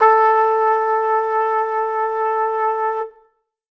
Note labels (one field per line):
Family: brass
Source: acoustic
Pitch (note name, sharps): A4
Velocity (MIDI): 25